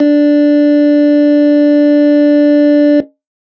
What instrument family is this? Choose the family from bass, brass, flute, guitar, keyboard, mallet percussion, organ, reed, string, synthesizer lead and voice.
organ